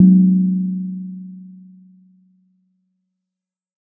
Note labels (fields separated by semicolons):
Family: mallet percussion; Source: acoustic; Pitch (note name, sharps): F#3; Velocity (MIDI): 75; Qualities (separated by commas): dark, reverb